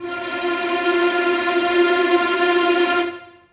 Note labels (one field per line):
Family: string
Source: acoustic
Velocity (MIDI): 50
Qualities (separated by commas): non-linear envelope, reverb